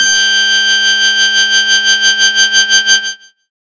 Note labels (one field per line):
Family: bass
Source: synthesizer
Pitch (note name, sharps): G6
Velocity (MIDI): 100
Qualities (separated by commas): bright, distorted